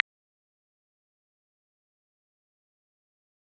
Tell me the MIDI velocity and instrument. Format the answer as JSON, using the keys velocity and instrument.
{"velocity": 75, "instrument": "electronic guitar"}